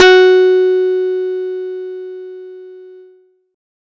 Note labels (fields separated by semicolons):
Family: guitar; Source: acoustic; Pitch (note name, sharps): F#4; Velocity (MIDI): 75